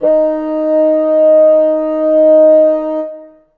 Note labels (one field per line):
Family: reed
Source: acoustic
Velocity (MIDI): 50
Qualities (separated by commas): reverb